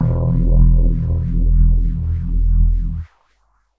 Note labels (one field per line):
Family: keyboard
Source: electronic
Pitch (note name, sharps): E1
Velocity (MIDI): 50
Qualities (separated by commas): dark, non-linear envelope